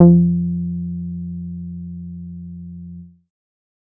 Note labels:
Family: bass; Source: synthesizer; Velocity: 50; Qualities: dark

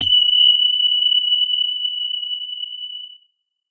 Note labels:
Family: guitar; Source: electronic; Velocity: 50; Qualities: bright

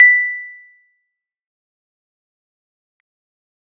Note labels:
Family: keyboard; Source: electronic; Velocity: 100; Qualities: fast decay, percussive

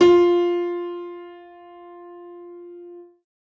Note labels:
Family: keyboard; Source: acoustic; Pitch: F4; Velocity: 127

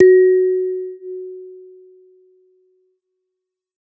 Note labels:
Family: mallet percussion; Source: acoustic; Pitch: F#4; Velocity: 100; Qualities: non-linear envelope

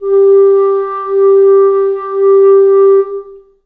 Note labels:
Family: reed; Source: acoustic; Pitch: G4; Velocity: 25; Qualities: long release, reverb

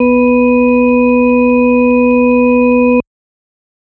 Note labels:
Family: organ; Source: electronic; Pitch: B3; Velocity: 75

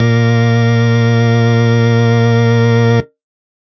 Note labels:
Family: organ; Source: electronic; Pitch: A#2; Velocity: 75; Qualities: distorted

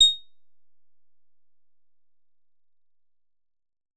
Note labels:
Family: guitar; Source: synthesizer; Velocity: 25; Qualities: bright, percussive

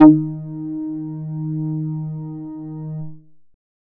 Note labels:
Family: bass; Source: synthesizer; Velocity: 50; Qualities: distorted

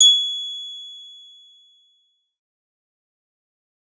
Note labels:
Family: synthesizer lead; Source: synthesizer; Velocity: 25; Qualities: bright, distorted, fast decay

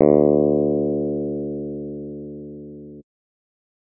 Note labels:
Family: guitar; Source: electronic; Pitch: D2; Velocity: 25

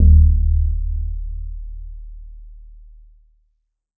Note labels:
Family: guitar; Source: synthesizer; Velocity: 75; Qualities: dark

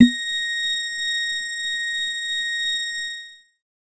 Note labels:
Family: organ; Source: electronic; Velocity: 100; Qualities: reverb

